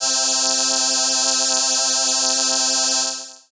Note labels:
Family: keyboard; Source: synthesizer; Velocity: 75; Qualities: bright

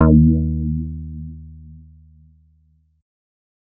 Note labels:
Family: bass; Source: synthesizer; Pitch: D#2; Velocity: 50; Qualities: dark, distorted

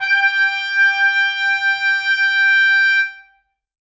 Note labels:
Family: brass; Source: acoustic; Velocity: 100; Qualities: reverb

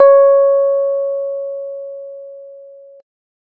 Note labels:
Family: keyboard; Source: electronic; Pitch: C#5; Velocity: 50; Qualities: dark

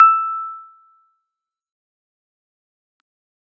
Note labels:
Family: keyboard; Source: electronic; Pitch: E6; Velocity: 75; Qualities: fast decay, percussive

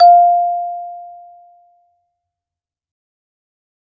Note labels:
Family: mallet percussion; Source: acoustic; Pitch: F5; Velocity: 75; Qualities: fast decay, reverb

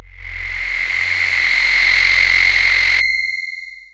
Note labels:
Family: voice; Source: synthesizer; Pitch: F1; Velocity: 127; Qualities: distorted, long release

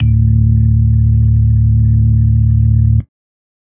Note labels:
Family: organ; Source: electronic; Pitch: D1; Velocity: 127; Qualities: dark

